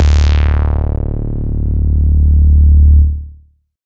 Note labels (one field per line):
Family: bass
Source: synthesizer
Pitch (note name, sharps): D1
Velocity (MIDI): 75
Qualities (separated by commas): bright, distorted, long release